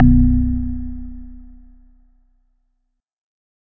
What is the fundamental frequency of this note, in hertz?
30.87 Hz